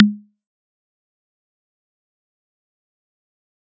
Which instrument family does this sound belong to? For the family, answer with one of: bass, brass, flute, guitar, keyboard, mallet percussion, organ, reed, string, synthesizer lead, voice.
mallet percussion